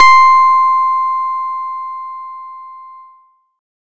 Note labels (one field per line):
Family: guitar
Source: acoustic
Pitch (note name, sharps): C6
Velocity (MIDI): 50